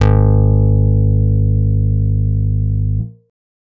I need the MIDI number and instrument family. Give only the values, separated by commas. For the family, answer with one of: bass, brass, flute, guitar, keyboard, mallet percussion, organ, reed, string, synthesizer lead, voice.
32, guitar